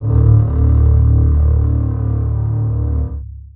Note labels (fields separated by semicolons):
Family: string; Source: acoustic; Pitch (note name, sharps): D1; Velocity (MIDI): 25; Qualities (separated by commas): long release, reverb